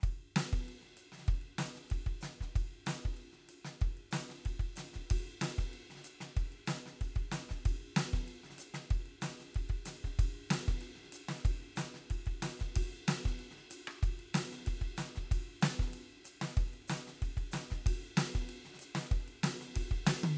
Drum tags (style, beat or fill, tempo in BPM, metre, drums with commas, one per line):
Afrobeat
beat
94 BPM
4/4
ride, hi-hat pedal, snare, cross-stick, high tom, kick